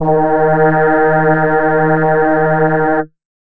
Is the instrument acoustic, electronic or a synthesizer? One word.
synthesizer